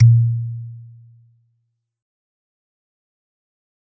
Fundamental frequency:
116.5 Hz